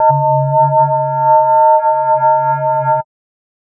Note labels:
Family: mallet percussion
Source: synthesizer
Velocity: 50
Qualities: multiphonic, non-linear envelope

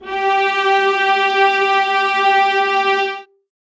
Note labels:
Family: string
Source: acoustic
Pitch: G4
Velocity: 100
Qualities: reverb

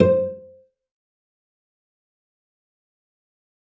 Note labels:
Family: string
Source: acoustic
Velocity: 50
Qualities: fast decay, percussive, reverb

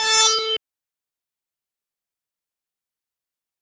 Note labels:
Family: bass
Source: synthesizer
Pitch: A4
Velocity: 25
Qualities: bright, distorted, fast decay

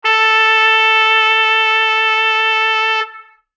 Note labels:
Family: brass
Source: acoustic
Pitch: A4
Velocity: 127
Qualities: bright, distorted

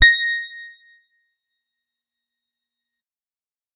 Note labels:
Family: guitar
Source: electronic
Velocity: 127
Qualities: bright, percussive

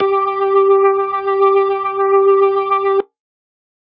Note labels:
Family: organ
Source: electronic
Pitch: G4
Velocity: 100

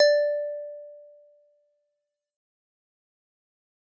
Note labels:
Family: guitar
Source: synthesizer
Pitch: D5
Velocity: 127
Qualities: dark, fast decay

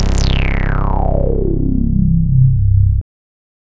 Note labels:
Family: bass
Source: synthesizer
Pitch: C1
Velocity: 127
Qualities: bright, distorted

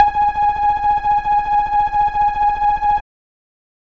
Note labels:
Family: bass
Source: synthesizer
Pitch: G#5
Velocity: 25

